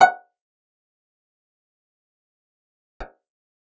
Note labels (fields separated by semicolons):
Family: guitar; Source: acoustic; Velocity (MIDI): 50; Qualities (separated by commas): fast decay, percussive, reverb